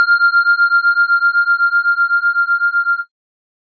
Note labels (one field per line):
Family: organ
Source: electronic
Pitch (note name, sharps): F6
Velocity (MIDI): 25